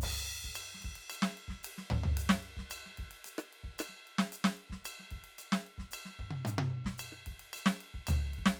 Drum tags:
songo, beat, 112 BPM, 4/4, crash, ride, ride bell, hi-hat pedal, snare, cross-stick, high tom, mid tom, floor tom, kick

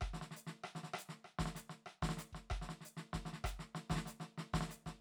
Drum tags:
maracatu, beat, 96 BPM, 4/4, hi-hat pedal, snare, cross-stick, kick

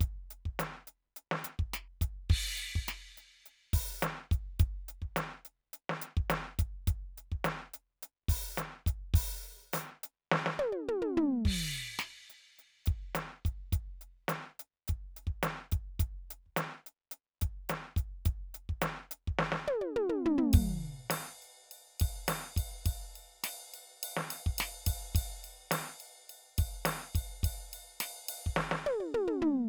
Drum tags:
rock, beat, 105 BPM, 4/4, crash, ride, closed hi-hat, open hi-hat, hi-hat pedal, snare, high tom, mid tom, floor tom, kick

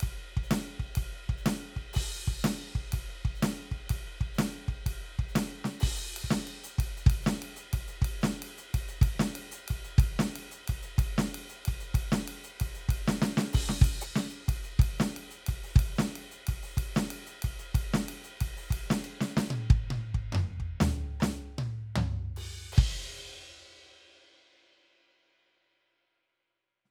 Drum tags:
swing, beat, 124 BPM, 4/4, crash, ride, ride bell, closed hi-hat, open hi-hat, hi-hat pedal, snare, cross-stick, high tom, mid tom, floor tom, kick

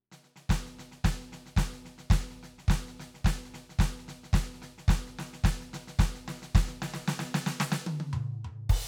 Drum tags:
rock, fill, 110 BPM, 4/4, crash, snare, high tom, mid tom, kick

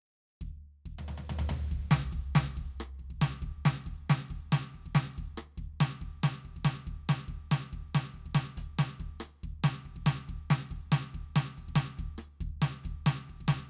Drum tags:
punk, beat, 140 BPM, 4/4, percussion, snare, cross-stick, floor tom, kick

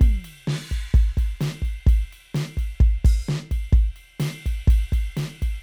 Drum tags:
rock, beat, 128 BPM, 4/4, crash, ride, open hi-hat, hi-hat pedal, snare, kick

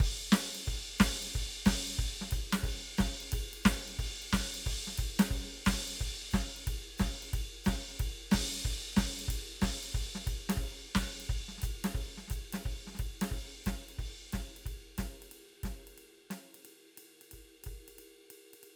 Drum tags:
rock, beat, 90 BPM, 4/4, ride, hi-hat pedal, snare, kick

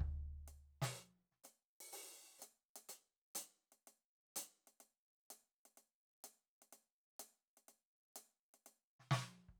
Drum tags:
jazz, beat, 125 BPM, 4/4, closed hi-hat, open hi-hat, hi-hat pedal, snare, kick

